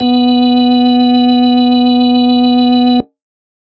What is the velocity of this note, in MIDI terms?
75